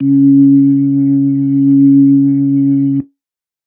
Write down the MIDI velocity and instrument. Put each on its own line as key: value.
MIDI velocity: 100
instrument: electronic organ